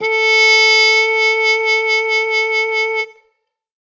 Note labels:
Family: brass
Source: acoustic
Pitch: A4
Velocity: 100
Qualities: bright

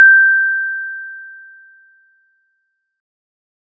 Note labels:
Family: mallet percussion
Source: acoustic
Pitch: G6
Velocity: 50

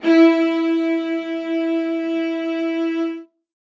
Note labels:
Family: string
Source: acoustic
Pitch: E4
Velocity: 127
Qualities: reverb

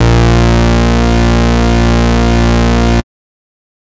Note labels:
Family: bass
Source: synthesizer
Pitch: A#1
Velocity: 50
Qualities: bright, distorted

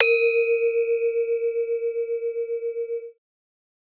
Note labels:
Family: mallet percussion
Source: acoustic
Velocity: 50

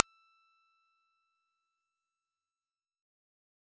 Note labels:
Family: bass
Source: synthesizer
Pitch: E6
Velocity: 100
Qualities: fast decay, percussive

